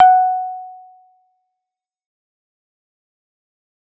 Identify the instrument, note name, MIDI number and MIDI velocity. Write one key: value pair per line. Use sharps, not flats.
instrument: electronic keyboard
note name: F#5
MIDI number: 78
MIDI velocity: 75